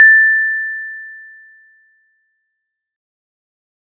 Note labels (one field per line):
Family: mallet percussion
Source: acoustic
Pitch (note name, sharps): A6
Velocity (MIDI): 100